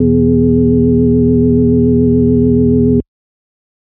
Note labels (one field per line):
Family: organ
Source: electronic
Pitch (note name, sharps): E2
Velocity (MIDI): 25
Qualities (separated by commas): dark, multiphonic